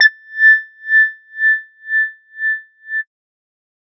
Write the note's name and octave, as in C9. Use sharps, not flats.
A6